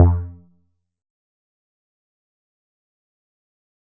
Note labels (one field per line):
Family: bass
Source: synthesizer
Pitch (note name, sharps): F2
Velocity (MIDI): 127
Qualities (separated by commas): dark, fast decay, percussive